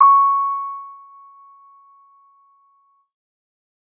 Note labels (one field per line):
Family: keyboard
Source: electronic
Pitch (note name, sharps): C#6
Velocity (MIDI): 50